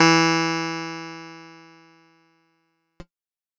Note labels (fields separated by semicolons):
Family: keyboard; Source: electronic; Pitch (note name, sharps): E3; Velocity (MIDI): 100; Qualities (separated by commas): bright